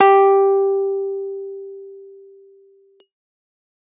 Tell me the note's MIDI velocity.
127